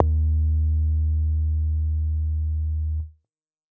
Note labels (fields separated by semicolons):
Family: bass; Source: synthesizer; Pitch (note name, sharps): D#2; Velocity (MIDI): 75; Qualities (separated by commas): distorted